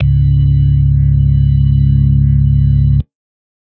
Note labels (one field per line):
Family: organ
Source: electronic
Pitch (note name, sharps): C#1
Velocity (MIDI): 127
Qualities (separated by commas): dark